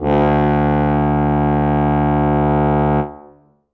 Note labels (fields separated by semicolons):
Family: brass; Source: acoustic; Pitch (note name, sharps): D2; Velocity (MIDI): 75; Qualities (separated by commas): reverb